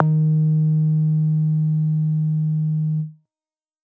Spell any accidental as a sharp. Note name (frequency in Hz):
D#3 (155.6 Hz)